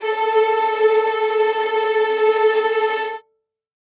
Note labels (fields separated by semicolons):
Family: string; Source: acoustic; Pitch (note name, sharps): A4; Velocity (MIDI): 100; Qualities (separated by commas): bright, non-linear envelope, reverb